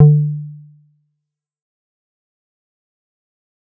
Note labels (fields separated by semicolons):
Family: bass; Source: synthesizer; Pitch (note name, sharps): D3; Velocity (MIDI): 50; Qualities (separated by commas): dark, fast decay, percussive